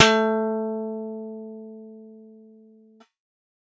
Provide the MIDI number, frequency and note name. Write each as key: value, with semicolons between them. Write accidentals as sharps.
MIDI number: 57; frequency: 220 Hz; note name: A3